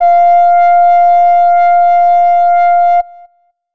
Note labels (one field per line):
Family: flute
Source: acoustic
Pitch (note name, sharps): F5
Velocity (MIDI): 127